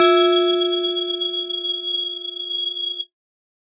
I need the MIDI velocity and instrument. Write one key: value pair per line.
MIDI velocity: 25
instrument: electronic mallet percussion instrument